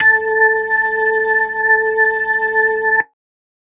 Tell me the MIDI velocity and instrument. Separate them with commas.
50, electronic organ